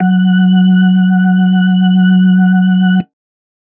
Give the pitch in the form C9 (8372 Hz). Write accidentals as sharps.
F#3 (185 Hz)